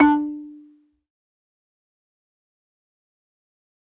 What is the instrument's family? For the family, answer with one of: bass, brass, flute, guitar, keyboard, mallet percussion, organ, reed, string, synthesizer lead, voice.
mallet percussion